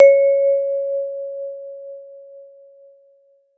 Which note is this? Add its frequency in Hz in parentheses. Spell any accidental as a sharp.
C#5 (554.4 Hz)